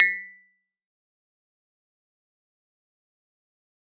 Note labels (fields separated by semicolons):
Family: keyboard; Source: electronic; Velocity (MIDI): 25; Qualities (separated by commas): fast decay, percussive